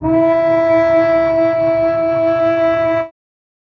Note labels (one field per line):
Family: string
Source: acoustic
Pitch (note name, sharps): E4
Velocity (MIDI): 75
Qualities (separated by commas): reverb